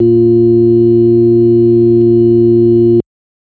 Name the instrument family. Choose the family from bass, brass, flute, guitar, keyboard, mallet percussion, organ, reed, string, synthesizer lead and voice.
organ